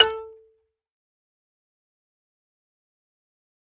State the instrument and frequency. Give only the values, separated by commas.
acoustic mallet percussion instrument, 440 Hz